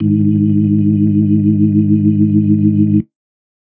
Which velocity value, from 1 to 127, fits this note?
100